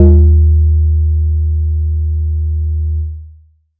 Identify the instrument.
acoustic mallet percussion instrument